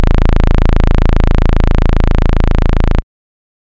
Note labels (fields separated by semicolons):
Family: bass; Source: synthesizer; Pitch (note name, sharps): A0; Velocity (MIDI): 127; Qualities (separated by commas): bright, distorted